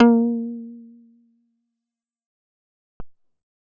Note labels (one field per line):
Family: bass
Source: synthesizer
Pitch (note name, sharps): A#3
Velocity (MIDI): 127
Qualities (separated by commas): fast decay